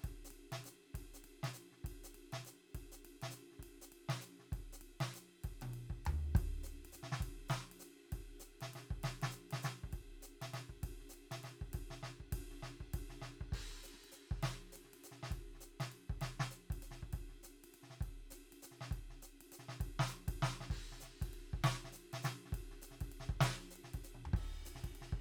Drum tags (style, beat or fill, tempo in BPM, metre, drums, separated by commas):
jazz, beat, 200 BPM, 3/4, crash, ride, hi-hat pedal, snare, cross-stick, high tom, floor tom, kick